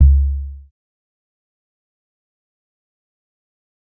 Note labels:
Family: bass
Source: synthesizer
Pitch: C#2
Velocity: 127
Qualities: dark, fast decay, percussive

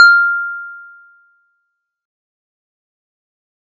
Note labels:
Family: mallet percussion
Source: acoustic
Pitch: F6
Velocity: 75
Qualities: fast decay

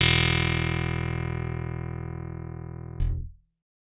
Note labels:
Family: guitar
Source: electronic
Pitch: E1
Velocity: 127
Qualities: reverb

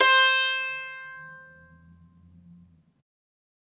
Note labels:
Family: guitar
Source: acoustic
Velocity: 25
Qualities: bright, multiphonic, reverb

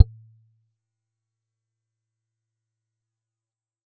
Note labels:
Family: guitar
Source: acoustic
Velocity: 50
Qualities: fast decay, percussive

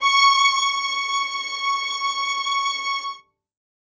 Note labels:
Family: string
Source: acoustic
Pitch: C#6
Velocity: 127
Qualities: reverb

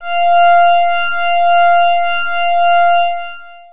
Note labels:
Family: organ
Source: electronic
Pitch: F5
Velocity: 100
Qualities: distorted, long release

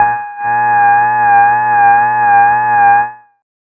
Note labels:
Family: bass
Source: synthesizer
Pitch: G#5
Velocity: 100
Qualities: distorted, tempo-synced

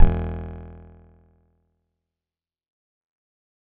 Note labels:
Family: guitar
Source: acoustic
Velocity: 100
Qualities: percussive

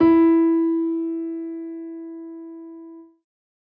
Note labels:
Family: keyboard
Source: acoustic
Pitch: E4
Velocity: 25

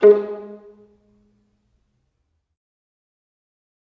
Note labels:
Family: string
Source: acoustic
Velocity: 75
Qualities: dark, fast decay, percussive, reverb

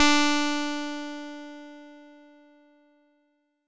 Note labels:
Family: bass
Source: synthesizer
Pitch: D4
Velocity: 127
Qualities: bright, distorted

